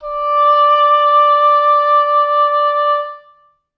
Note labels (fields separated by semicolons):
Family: reed; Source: acoustic; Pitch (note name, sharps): D5; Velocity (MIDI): 100; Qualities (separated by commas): reverb